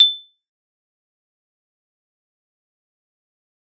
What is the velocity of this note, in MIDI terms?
100